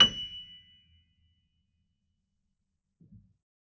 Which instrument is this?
acoustic keyboard